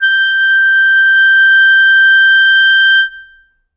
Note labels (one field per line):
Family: reed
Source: acoustic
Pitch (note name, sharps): G6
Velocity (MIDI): 50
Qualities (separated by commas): reverb